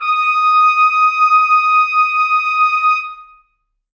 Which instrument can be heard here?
acoustic brass instrument